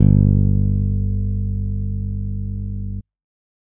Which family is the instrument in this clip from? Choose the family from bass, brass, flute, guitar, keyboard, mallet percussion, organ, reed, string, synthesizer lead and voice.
bass